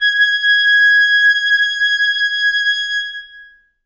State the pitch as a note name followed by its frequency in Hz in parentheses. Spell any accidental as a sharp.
G#6 (1661 Hz)